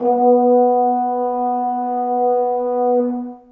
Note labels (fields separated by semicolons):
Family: brass; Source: acoustic; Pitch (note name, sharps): B3; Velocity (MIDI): 50; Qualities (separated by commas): dark, reverb